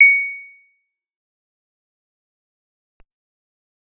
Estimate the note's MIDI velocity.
25